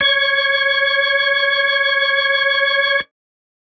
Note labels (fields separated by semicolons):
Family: organ; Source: electronic; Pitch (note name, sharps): C#5; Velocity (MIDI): 75